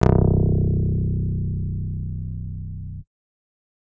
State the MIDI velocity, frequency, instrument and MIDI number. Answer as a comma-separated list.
100, 30.87 Hz, electronic keyboard, 23